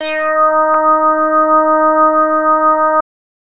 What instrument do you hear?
synthesizer bass